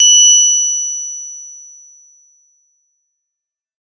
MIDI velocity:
127